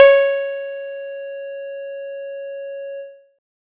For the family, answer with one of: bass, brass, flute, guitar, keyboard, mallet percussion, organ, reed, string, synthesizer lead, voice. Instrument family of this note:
guitar